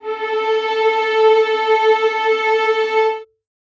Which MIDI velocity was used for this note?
25